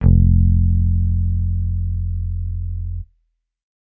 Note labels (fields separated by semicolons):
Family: bass; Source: electronic; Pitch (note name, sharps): F1; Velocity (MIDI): 50